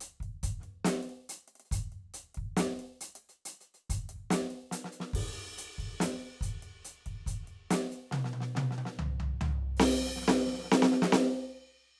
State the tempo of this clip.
140 BPM